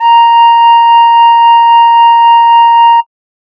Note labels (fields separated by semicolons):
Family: flute; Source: synthesizer; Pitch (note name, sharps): A#5; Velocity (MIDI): 127